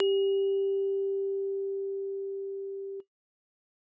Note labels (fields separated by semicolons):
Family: keyboard; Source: acoustic; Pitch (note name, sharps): G4; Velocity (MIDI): 25